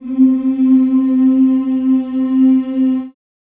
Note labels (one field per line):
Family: voice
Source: acoustic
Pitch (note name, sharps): C4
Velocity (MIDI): 50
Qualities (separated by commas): dark, reverb